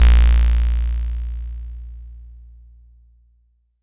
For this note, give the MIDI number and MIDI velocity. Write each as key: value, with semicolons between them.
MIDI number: 34; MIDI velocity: 50